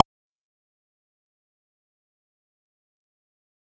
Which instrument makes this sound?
synthesizer bass